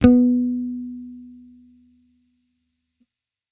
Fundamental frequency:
246.9 Hz